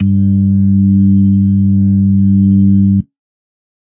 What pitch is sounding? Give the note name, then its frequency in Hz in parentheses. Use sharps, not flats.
G2 (98 Hz)